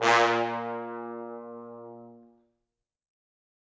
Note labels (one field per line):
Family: brass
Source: acoustic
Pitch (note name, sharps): A#2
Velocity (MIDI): 25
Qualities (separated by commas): bright, fast decay, reverb